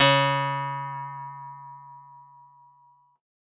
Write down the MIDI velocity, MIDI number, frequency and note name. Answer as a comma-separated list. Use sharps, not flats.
100, 49, 138.6 Hz, C#3